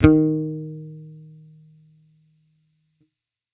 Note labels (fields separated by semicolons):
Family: bass; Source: electronic; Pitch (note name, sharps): D#3; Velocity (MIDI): 75